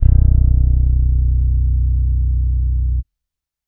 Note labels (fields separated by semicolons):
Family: bass; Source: electronic; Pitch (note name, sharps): B0; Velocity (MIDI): 50